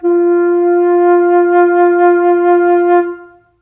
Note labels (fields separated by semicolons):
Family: flute; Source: acoustic; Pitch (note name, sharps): F4; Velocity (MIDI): 50; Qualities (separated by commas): reverb